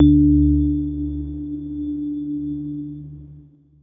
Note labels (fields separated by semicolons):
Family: keyboard; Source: electronic; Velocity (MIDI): 50; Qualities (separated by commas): dark, long release